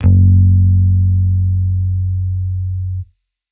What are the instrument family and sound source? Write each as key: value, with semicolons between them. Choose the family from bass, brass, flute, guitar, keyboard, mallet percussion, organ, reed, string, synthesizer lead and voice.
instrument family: bass; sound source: electronic